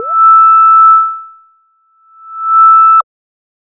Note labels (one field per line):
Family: bass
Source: synthesizer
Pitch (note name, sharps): E6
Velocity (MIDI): 127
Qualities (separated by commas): distorted